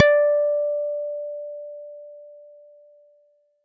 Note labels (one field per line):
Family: guitar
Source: electronic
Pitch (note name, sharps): D5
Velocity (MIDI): 25